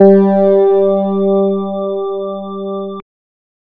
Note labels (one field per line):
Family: bass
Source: synthesizer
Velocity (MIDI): 25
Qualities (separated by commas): distorted, multiphonic